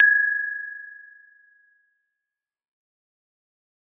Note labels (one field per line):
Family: mallet percussion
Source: acoustic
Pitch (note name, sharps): G#6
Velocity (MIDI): 127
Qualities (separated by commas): fast decay